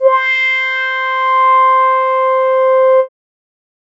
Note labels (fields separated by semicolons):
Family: keyboard; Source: synthesizer; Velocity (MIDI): 75